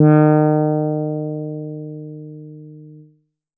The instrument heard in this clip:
synthesizer bass